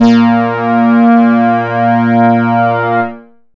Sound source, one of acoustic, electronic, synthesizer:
synthesizer